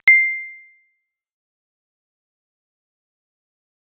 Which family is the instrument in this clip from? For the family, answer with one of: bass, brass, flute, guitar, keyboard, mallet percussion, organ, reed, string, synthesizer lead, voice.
bass